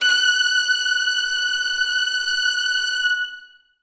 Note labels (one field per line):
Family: string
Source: acoustic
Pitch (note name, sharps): F#6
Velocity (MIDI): 127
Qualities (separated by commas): long release, reverb